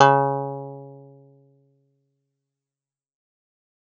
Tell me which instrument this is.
acoustic guitar